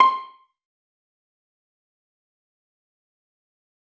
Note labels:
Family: string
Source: acoustic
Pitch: C6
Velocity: 127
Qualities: fast decay, percussive, reverb

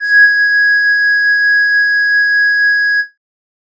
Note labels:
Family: flute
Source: synthesizer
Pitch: G#6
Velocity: 127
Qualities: distorted

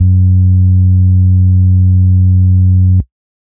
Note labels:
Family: organ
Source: electronic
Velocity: 100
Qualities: distorted

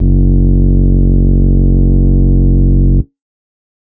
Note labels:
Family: organ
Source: electronic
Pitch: F#1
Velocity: 100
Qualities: distorted

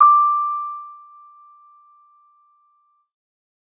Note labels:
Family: keyboard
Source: electronic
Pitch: D6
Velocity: 75

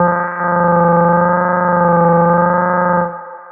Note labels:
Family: bass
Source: synthesizer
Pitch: F3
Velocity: 50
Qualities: long release, reverb

